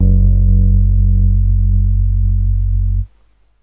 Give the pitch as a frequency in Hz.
46.25 Hz